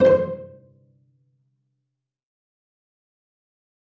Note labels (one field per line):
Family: string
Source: acoustic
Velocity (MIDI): 100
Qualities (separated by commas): fast decay, percussive, reverb